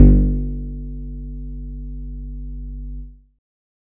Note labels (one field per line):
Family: guitar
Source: synthesizer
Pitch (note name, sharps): G1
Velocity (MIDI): 100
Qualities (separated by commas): dark